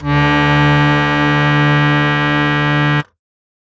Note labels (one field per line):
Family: keyboard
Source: acoustic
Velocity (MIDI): 127